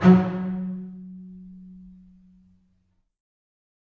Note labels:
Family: string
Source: acoustic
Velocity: 127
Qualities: reverb

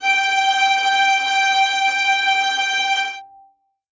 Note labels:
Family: string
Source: acoustic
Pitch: G5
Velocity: 100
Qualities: bright, non-linear envelope, reverb

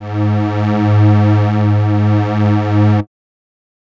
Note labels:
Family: reed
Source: acoustic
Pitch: G#2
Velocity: 100

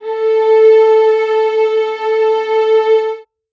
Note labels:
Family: string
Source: acoustic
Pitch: A4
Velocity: 75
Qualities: reverb

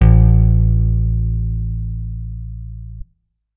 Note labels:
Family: guitar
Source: electronic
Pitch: A1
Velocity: 50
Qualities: reverb

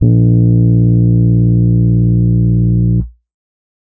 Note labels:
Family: keyboard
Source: electronic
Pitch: A#1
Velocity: 50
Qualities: dark

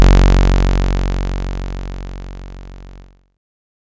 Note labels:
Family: bass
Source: synthesizer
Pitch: F#1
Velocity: 25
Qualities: bright, distorted

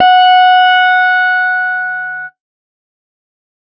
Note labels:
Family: guitar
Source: electronic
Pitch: F#5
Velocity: 100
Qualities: distorted

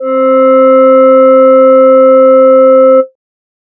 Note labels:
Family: voice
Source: synthesizer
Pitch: C4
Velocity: 100

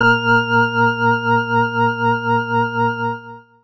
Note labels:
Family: organ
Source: electronic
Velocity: 50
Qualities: distorted

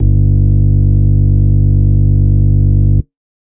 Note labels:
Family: organ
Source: electronic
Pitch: G1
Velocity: 127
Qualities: distorted

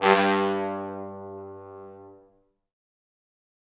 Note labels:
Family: brass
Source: acoustic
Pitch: G2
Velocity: 75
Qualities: bright, fast decay, reverb

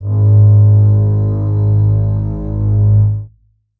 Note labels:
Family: string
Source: acoustic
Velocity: 75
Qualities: reverb

